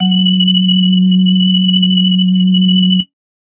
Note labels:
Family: organ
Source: electronic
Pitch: F#3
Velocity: 100

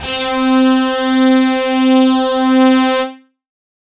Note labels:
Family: guitar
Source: electronic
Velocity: 100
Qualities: distorted

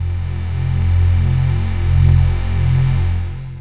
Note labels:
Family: voice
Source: synthesizer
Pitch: F1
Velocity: 25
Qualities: distorted, long release

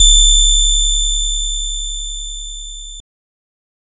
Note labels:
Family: guitar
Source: synthesizer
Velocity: 100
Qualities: bright, distorted

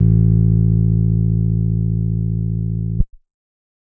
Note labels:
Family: keyboard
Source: electronic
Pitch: A1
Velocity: 50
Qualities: dark

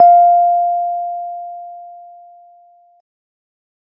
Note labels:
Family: keyboard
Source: electronic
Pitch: F5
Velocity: 100

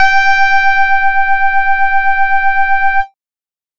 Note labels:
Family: bass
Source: synthesizer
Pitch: G5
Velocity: 75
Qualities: distorted, multiphonic, tempo-synced

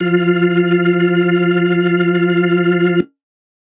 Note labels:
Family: organ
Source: electronic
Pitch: F3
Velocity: 25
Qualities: reverb

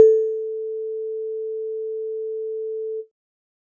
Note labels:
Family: keyboard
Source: electronic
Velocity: 25

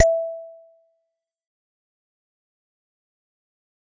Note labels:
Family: mallet percussion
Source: acoustic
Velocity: 75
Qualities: fast decay, percussive

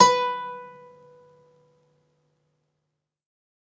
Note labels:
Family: guitar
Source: acoustic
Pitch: B4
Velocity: 25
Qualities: reverb

